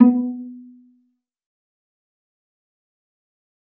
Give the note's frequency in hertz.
246.9 Hz